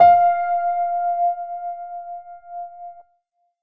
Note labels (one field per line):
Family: keyboard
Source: electronic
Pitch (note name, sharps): F5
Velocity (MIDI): 75